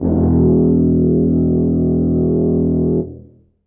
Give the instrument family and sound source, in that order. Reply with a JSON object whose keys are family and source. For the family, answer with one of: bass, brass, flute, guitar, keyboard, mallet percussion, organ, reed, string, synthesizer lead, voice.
{"family": "brass", "source": "acoustic"}